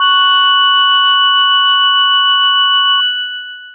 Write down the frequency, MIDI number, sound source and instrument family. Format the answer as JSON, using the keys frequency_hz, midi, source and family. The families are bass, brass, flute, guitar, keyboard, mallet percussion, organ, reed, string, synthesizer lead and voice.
{"frequency_hz": 370, "midi": 66, "source": "electronic", "family": "mallet percussion"}